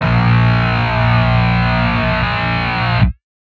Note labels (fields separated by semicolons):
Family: guitar; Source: electronic; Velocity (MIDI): 75; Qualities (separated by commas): bright, distorted